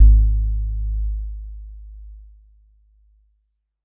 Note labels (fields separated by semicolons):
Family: mallet percussion; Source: acoustic; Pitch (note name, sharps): G#1; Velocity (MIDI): 50; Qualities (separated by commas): dark